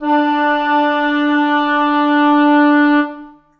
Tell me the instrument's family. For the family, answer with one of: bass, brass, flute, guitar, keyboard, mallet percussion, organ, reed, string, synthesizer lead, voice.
reed